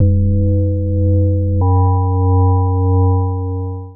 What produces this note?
synthesizer mallet percussion instrument